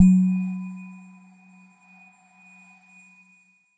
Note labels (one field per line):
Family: mallet percussion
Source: electronic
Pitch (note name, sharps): F#3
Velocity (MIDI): 127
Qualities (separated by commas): non-linear envelope